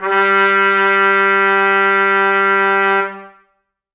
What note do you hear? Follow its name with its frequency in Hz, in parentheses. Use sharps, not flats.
G3 (196 Hz)